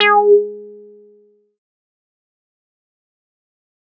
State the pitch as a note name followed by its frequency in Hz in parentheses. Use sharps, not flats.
G#4 (415.3 Hz)